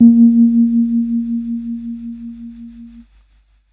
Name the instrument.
electronic keyboard